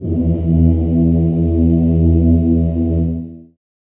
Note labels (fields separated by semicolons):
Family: voice; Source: acoustic; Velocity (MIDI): 127; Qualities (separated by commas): dark, long release, reverb